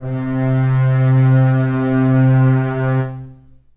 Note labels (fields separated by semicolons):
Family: string; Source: acoustic; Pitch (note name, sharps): C3; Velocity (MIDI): 50; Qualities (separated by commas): long release, reverb